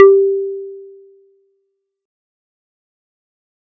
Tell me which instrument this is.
acoustic mallet percussion instrument